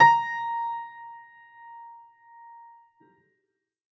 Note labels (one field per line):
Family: keyboard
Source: acoustic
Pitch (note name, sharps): A#5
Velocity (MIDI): 100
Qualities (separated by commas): reverb